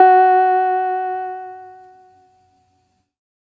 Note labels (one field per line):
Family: keyboard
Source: electronic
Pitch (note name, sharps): F#4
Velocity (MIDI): 25